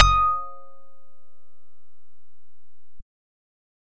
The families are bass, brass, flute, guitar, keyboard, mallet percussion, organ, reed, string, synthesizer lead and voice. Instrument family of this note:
bass